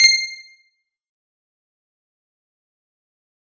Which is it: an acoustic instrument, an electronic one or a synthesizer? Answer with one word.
electronic